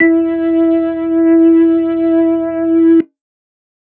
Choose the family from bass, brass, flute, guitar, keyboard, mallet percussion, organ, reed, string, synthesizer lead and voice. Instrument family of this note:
organ